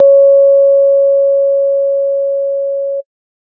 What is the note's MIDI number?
73